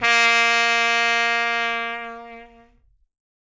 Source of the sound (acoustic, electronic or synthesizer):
acoustic